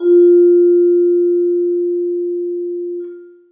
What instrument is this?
acoustic mallet percussion instrument